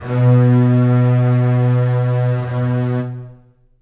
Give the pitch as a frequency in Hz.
123.5 Hz